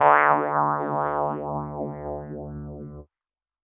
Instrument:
electronic keyboard